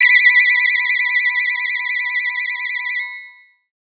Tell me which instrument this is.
electronic organ